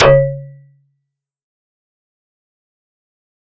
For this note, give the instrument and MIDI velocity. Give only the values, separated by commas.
electronic mallet percussion instrument, 100